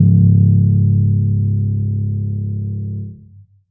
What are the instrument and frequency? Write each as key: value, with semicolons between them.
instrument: acoustic keyboard; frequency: 34.65 Hz